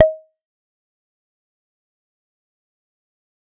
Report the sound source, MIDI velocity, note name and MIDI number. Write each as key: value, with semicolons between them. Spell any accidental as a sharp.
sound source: synthesizer; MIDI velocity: 75; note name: D#5; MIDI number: 75